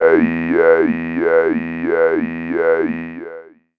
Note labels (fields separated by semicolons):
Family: voice; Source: synthesizer; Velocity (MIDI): 25; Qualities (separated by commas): long release, non-linear envelope, tempo-synced